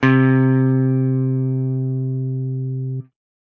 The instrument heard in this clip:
electronic guitar